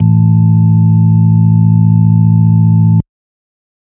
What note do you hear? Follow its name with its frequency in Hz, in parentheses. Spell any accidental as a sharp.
A1 (55 Hz)